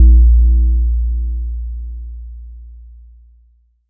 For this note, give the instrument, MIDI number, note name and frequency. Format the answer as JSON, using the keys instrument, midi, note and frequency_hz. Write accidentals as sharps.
{"instrument": "electronic mallet percussion instrument", "midi": 34, "note": "A#1", "frequency_hz": 58.27}